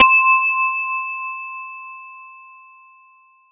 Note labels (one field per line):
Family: mallet percussion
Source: acoustic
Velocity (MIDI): 100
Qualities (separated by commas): bright, multiphonic